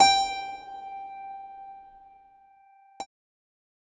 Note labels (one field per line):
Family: keyboard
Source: electronic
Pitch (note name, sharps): G5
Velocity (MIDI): 127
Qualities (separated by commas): bright